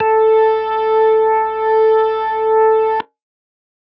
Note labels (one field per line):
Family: organ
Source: electronic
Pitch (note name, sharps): A4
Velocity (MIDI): 127